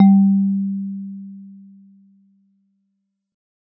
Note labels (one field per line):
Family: mallet percussion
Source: acoustic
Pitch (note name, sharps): G3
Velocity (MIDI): 50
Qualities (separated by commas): dark, reverb